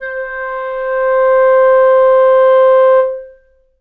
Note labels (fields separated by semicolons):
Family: reed; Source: acoustic; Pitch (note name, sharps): C5; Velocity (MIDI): 50; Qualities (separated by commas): reverb